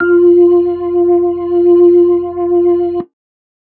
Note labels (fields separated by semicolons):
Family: organ; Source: electronic; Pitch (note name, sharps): F4; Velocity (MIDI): 100